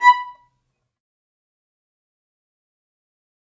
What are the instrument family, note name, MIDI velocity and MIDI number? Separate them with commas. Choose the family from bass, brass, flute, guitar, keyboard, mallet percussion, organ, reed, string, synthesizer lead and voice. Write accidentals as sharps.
string, B5, 100, 83